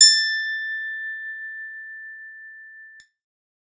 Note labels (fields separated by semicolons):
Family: guitar; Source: electronic; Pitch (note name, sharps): A6; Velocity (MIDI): 127; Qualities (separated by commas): bright, reverb